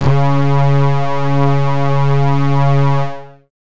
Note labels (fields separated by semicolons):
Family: bass; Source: synthesizer; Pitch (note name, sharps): C#3; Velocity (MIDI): 75; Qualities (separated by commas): distorted